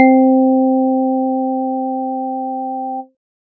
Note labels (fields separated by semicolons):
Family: organ; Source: electronic; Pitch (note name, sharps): C4; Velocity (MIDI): 75; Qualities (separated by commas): dark